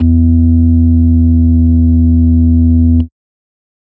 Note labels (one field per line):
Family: organ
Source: electronic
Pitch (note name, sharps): E2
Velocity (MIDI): 127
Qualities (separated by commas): dark